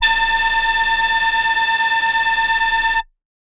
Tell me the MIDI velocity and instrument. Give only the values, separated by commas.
50, synthesizer voice